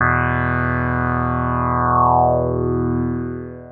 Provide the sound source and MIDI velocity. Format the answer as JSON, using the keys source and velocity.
{"source": "synthesizer", "velocity": 25}